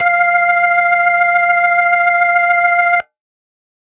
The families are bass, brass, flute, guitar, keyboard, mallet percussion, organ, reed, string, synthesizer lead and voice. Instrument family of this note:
organ